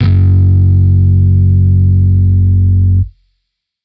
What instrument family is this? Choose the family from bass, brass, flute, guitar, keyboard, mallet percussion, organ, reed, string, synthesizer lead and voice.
bass